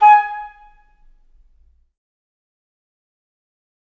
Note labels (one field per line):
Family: flute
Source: acoustic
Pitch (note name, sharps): G#5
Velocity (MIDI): 100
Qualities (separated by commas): fast decay, percussive, reverb